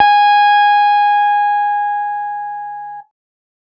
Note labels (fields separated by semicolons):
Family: guitar; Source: electronic; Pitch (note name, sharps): G#5; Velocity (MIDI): 25; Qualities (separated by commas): distorted